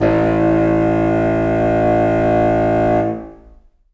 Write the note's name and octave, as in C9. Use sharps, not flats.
A1